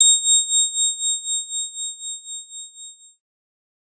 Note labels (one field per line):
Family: keyboard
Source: electronic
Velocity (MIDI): 25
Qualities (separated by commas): bright